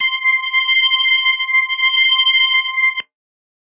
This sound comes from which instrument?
electronic organ